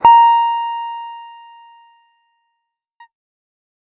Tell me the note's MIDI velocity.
25